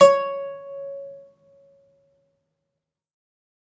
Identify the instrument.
acoustic guitar